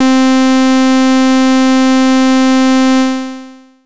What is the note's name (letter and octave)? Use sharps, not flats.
C4